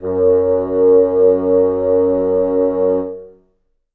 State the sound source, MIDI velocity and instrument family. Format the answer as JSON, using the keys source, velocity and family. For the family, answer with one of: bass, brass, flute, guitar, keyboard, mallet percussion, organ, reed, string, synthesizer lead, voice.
{"source": "acoustic", "velocity": 50, "family": "reed"}